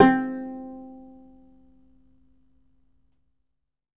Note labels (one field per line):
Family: guitar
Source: acoustic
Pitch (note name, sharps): C4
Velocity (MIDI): 127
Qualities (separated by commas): reverb